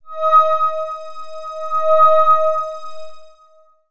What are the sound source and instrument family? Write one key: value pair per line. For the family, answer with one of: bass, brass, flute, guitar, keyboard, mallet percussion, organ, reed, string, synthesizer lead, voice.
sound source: synthesizer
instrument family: synthesizer lead